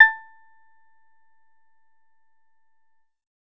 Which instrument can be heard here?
synthesizer bass